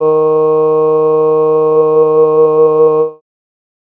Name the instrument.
synthesizer voice